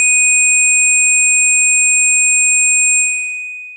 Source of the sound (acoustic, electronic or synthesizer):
synthesizer